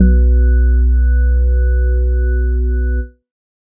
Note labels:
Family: organ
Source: electronic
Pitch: B1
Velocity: 75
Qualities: dark

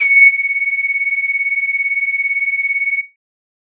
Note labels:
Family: flute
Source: synthesizer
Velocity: 75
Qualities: distorted

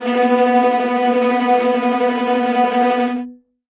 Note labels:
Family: string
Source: acoustic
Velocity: 100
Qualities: bright, non-linear envelope, reverb

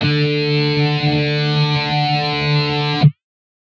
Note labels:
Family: guitar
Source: electronic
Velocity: 100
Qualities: bright, distorted

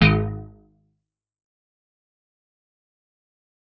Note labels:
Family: guitar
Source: electronic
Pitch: G#1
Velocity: 50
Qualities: fast decay, percussive

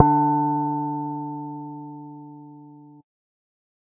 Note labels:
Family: bass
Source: synthesizer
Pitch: D3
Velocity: 75

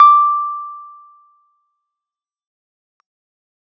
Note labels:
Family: keyboard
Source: electronic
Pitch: D6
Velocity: 100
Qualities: fast decay

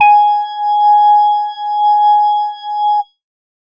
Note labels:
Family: organ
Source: electronic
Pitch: G#5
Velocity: 75

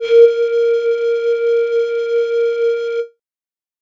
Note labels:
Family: flute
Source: synthesizer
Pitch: A#4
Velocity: 50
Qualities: distorted

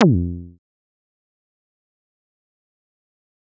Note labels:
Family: bass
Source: synthesizer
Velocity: 75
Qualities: fast decay, percussive

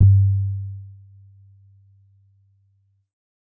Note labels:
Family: keyboard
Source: electronic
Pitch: G2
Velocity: 100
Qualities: dark

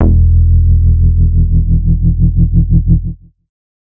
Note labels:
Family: bass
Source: synthesizer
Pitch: E1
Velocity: 127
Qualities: distorted

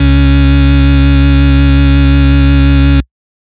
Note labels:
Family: organ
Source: electronic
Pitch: C#2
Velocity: 25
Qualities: distorted

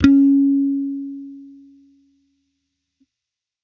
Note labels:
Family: bass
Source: electronic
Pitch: C#4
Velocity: 127

